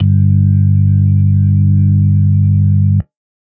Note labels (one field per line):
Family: organ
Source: electronic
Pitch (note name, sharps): G1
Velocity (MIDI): 25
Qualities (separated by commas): dark